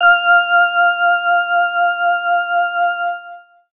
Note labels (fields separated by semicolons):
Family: organ; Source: electronic; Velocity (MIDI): 50; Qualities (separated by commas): distorted